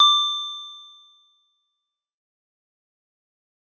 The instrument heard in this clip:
acoustic mallet percussion instrument